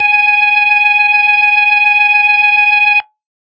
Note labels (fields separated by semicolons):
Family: organ; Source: electronic; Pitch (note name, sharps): G#5; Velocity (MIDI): 127; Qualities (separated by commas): distorted